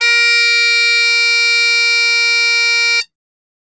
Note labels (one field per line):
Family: flute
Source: acoustic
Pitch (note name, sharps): A#4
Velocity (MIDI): 50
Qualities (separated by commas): bright, reverb